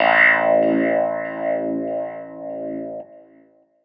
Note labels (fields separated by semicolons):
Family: keyboard; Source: electronic; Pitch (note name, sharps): A1; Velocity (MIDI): 127